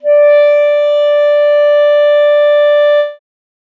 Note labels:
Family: reed; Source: acoustic; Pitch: D5; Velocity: 127; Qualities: dark

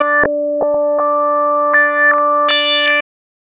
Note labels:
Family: bass; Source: synthesizer; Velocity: 75; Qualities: tempo-synced

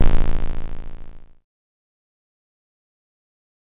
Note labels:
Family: bass; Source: synthesizer; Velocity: 127; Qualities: bright, distorted, fast decay

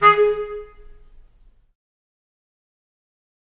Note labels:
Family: reed; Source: acoustic; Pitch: G#4; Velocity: 25; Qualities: fast decay, reverb

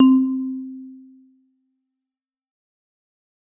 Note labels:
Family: mallet percussion; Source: acoustic; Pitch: C4; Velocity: 127; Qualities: dark, fast decay, reverb

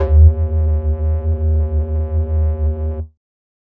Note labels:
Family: flute; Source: synthesizer; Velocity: 75; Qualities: distorted

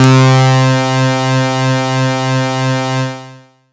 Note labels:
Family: bass; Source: synthesizer; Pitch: C3; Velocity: 127; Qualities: bright, distorted, long release

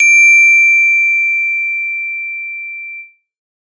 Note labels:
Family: mallet percussion; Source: acoustic; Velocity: 127; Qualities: bright

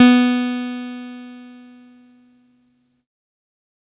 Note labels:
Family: keyboard; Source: electronic; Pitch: B3; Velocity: 50; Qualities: bright, distorted

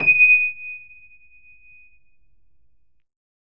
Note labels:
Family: keyboard; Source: electronic; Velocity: 50; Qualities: bright

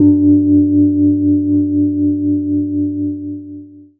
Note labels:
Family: keyboard; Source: electronic; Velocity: 75; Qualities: long release, reverb

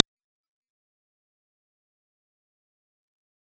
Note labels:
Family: bass; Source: synthesizer; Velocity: 127; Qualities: fast decay, percussive

